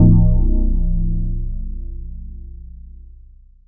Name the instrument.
electronic mallet percussion instrument